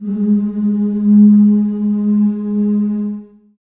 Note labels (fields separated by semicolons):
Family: voice; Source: acoustic; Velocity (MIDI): 25; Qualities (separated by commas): dark, reverb